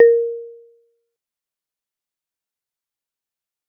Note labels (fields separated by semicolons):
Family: mallet percussion; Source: acoustic; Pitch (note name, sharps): A#4; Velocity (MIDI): 25; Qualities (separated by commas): dark, fast decay, percussive, reverb